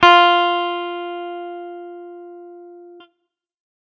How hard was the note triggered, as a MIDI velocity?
100